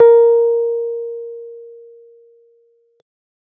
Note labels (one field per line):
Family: keyboard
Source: electronic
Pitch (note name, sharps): A#4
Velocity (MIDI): 50